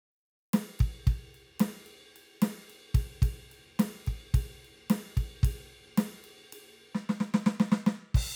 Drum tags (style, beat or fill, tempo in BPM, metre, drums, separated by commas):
rock, beat, 110 BPM, 4/4, crash, ride, snare, kick